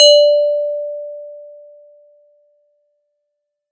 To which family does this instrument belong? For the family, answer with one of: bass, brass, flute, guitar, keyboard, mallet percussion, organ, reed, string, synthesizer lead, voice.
mallet percussion